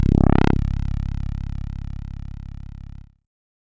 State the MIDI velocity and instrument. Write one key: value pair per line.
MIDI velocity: 100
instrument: synthesizer keyboard